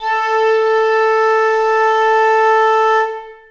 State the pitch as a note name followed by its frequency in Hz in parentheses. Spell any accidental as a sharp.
A4 (440 Hz)